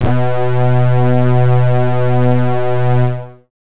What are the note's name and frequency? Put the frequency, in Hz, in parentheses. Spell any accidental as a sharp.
B2 (123.5 Hz)